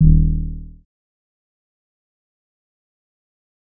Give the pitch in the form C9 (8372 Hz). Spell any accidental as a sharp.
D#1 (38.89 Hz)